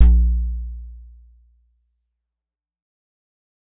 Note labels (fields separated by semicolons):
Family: keyboard; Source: acoustic; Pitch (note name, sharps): A#1; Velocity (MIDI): 25; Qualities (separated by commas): fast decay